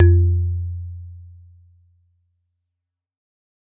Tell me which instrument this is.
acoustic mallet percussion instrument